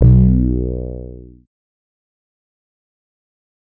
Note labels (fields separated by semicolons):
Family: bass; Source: synthesizer; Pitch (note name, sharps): B1; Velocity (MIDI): 100; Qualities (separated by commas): distorted, fast decay